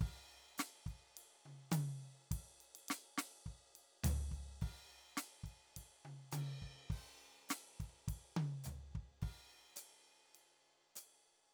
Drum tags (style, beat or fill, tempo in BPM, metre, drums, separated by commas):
Motown, beat, 104 BPM, 4/4, crash, ride, hi-hat pedal, snare, high tom, floor tom, kick